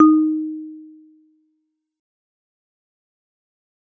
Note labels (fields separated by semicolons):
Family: mallet percussion; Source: acoustic; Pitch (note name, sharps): D#4; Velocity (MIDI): 75; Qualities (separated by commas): dark, fast decay, reverb